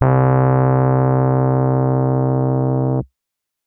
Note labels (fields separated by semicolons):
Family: keyboard; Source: electronic; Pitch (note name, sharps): C2; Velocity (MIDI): 127; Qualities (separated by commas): dark